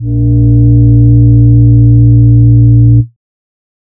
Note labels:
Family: voice; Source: synthesizer; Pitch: A#1; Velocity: 75; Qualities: dark

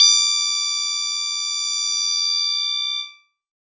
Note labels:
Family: keyboard; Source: electronic; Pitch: D6; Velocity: 100; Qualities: multiphonic

